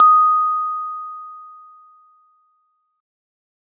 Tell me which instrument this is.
electronic keyboard